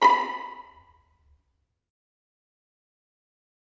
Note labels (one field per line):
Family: string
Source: acoustic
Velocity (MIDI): 75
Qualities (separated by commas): fast decay, percussive, reverb